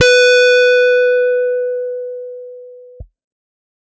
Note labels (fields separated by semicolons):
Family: guitar; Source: electronic; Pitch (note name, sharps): B4; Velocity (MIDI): 50; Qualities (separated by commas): bright, distorted